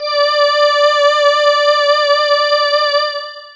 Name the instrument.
synthesizer voice